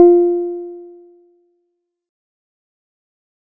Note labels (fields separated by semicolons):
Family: guitar; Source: synthesizer; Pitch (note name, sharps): F4; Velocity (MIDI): 25; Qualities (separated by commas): dark, fast decay